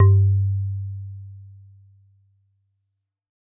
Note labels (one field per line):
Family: mallet percussion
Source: acoustic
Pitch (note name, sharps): G2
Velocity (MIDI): 25